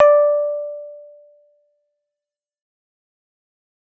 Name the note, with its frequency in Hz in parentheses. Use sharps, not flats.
D5 (587.3 Hz)